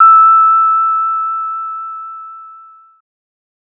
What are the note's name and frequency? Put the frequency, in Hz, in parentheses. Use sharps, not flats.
E6 (1319 Hz)